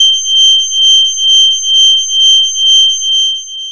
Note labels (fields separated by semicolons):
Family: bass; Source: synthesizer; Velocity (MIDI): 127; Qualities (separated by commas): bright, distorted, long release